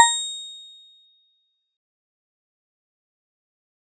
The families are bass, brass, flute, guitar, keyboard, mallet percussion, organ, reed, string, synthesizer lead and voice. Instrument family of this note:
mallet percussion